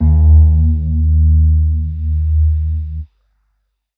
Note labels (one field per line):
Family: keyboard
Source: electronic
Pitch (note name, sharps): D#2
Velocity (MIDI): 50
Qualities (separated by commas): dark